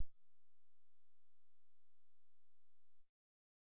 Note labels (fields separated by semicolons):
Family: bass; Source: synthesizer; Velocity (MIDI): 50; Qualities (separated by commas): bright, distorted